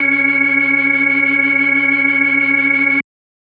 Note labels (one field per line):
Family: organ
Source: electronic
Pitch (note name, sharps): C#4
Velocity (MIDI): 127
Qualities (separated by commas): dark